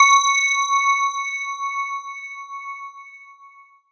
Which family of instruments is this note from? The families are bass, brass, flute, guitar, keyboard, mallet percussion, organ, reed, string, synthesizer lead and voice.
mallet percussion